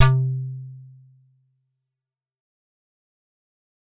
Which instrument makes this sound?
acoustic keyboard